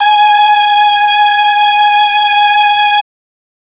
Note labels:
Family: string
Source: electronic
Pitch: G#5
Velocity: 127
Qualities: bright, distorted, reverb

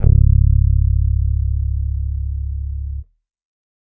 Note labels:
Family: bass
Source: electronic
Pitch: C#1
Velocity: 75

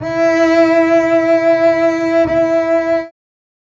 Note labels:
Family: string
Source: acoustic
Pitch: E4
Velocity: 100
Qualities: reverb

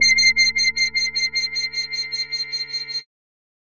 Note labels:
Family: bass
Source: synthesizer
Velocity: 127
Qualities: bright, distorted

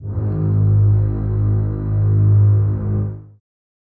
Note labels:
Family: string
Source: acoustic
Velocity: 50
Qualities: dark, reverb

